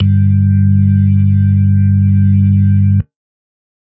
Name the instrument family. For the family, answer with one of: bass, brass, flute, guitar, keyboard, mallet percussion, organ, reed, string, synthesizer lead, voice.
organ